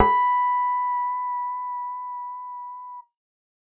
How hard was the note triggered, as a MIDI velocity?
127